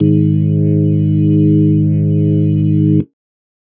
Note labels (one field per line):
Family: organ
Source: electronic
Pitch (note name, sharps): G#1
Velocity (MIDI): 127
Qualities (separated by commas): dark